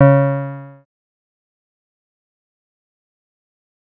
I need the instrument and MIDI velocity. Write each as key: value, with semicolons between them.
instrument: synthesizer lead; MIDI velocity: 75